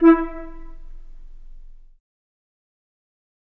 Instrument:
acoustic flute